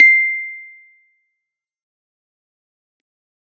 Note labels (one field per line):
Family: keyboard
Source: electronic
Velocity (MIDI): 75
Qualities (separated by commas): fast decay, percussive